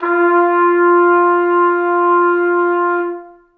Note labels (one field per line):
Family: brass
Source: acoustic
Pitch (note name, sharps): F4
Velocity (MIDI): 50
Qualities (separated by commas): reverb